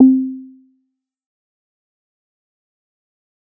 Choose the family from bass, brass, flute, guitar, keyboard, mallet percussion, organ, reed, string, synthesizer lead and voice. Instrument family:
bass